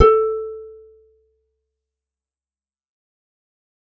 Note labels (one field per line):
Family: guitar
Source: acoustic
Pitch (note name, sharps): A4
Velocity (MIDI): 127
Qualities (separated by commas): fast decay